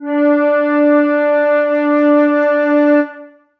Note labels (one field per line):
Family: flute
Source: acoustic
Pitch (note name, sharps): D4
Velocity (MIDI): 75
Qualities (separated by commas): reverb